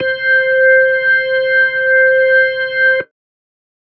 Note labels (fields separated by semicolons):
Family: organ; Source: electronic; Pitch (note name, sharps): C5; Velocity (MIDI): 127